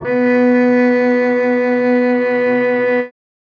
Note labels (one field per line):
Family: string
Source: acoustic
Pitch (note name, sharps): B3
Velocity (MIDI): 25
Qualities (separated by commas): reverb